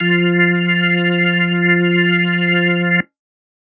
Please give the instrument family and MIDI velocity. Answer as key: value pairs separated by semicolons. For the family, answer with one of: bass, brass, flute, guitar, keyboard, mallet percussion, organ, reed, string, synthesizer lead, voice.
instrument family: organ; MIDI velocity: 75